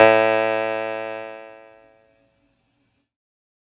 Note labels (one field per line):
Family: keyboard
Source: electronic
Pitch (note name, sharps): A2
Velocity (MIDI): 50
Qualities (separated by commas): bright, distorted